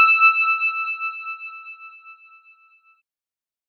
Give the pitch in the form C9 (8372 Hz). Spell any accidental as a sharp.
E6 (1319 Hz)